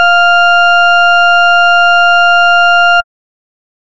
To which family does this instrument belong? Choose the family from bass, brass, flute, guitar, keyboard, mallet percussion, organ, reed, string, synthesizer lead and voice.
bass